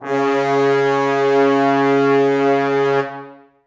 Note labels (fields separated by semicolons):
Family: brass; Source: acoustic; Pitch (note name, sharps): C#3; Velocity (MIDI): 127; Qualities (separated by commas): bright, reverb